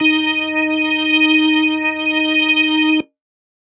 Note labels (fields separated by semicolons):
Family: organ; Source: electronic; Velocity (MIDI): 25